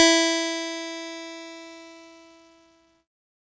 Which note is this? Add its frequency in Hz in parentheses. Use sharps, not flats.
E4 (329.6 Hz)